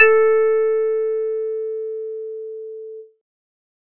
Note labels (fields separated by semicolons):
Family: bass; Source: synthesizer; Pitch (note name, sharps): A4; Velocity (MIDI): 127